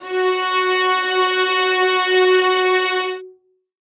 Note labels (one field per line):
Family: string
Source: acoustic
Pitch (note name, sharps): F#4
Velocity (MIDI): 100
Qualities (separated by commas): reverb